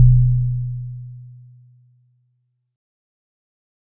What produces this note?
acoustic mallet percussion instrument